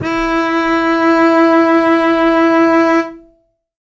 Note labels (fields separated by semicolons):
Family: string; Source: acoustic; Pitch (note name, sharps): E4; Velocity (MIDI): 75; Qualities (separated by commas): reverb